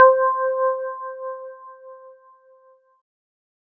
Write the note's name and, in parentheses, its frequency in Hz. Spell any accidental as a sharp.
C5 (523.3 Hz)